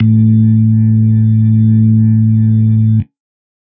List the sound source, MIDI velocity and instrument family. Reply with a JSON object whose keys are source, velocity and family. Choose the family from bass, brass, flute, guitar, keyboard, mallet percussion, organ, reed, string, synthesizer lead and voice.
{"source": "electronic", "velocity": 100, "family": "organ"}